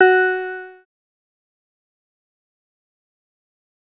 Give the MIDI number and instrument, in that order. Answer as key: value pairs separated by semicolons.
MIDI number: 66; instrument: synthesizer lead